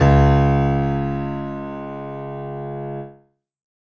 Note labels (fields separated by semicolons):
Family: keyboard; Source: acoustic; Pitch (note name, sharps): C#2; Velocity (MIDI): 127; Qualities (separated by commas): reverb